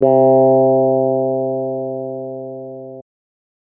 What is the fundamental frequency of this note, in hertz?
130.8 Hz